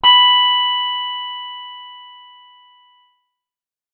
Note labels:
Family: guitar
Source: acoustic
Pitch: B5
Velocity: 75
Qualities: bright, distorted

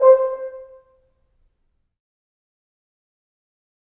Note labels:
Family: brass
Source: acoustic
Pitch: C5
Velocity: 50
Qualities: fast decay, percussive, reverb

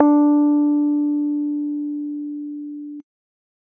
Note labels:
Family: keyboard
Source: electronic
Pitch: D4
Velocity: 50

